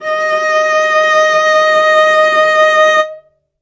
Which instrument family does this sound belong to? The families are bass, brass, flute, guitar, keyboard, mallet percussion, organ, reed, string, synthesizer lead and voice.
string